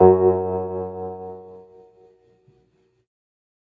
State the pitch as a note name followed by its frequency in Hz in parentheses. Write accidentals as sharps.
F#2 (92.5 Hz)